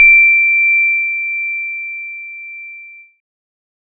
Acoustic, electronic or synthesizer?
electronic